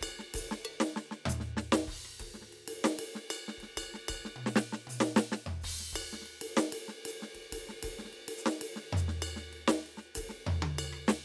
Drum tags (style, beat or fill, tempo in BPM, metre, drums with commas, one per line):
Afro-Cuban
beat
128 BPM
4/4
crash, ride, ride bell, hi-hat pedal, percussion, snare, cross-stick, high tom, mid tom, floor tom, kick